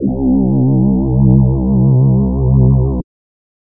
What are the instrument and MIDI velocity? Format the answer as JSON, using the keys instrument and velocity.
{"instrument": "synthesizer voice", "velocity": 100}